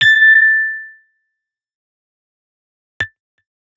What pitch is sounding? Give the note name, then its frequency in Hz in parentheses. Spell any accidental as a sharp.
A6 (1760 Hz)